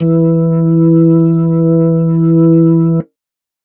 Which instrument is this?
electronic organ